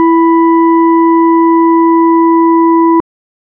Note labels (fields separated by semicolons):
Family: organ; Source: electronic; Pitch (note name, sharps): E4; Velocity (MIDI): 100